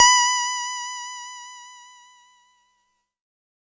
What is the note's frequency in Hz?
987.8 Hz